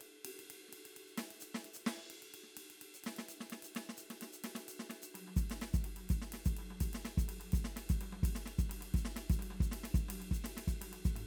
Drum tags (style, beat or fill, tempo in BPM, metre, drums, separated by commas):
linear jazz, beat, 128 BPM, 4/4, ride, hi-hat pedal, snare, high tom, floor tom, kick